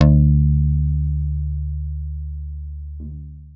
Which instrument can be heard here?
electronic guitar